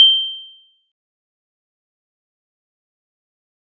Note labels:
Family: mallet percussion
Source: acoustic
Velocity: 25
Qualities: fast decay, percussive

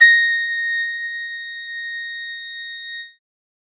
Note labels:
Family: reed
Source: acoustic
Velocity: 127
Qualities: bright

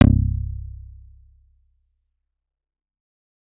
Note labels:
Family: bass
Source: synthesizer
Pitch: C1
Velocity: 127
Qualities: distorted, fast decay

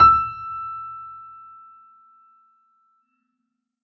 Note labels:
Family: keyboard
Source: acoustic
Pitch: E6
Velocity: 100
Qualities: reverb

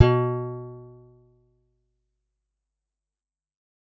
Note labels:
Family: guitar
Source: acoustic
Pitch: B2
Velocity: 100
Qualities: fast decay

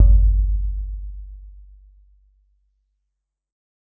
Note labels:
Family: mallet percussion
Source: acoustic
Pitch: G1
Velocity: 127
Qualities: dark, reverb

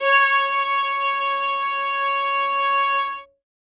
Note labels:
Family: string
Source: acoustic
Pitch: C#5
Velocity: 127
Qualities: reverb

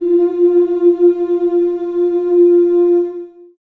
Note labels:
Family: voice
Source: acoustic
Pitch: F4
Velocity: 100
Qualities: long release, reverb

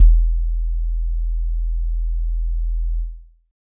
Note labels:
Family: keyboard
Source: electronic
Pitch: E1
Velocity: 25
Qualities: dark

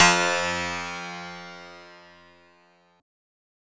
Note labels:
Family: synthesizer lead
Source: synthesizer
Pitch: F2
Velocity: 100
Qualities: bright, distorted

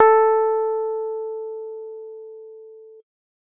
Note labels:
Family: keyboard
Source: electronic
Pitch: A4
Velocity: 127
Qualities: dark

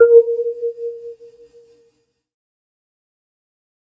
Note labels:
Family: keyboard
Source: synthesizer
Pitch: A#4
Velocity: 75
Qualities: fast decay

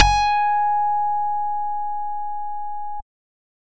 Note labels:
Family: bass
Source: synthesizer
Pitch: G#5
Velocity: 127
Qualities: bright, distorted

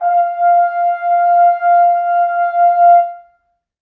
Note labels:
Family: brass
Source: acoustic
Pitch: F5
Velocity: 50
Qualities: reverb

